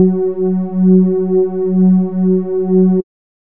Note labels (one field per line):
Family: bass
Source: synthesizer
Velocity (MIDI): 50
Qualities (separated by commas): dark